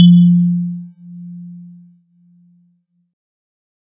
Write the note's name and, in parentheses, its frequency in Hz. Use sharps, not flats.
F3 (174.6 Hz)